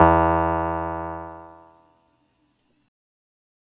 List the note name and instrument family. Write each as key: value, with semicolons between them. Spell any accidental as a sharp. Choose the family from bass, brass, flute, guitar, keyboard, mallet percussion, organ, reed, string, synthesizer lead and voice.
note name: E2; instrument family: keyboard